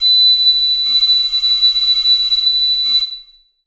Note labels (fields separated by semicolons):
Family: reed; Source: acoustic; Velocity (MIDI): 25; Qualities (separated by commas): bright, reverb